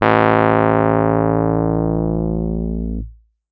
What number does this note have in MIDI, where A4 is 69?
33